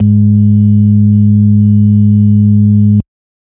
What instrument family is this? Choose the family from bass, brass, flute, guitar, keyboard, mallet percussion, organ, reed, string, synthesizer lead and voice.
organ